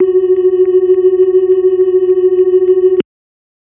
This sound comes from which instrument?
electronic organ